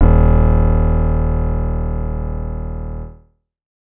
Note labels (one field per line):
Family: keyboard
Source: synthesizer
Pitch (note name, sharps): D#1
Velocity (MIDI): 75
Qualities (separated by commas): distorted